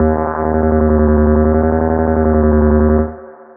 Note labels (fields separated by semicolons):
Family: bass; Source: synthesizer; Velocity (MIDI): 50; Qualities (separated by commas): long release, reverb